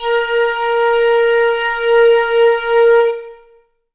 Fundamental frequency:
466.2 Hz